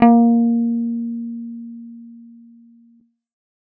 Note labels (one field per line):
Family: bass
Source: synthesizer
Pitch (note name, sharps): A#3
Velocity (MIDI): 100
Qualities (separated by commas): dark